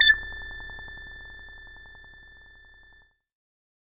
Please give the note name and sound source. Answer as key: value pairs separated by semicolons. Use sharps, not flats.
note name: A6; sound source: synthesizer